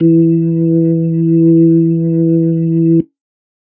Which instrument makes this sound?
electronic organ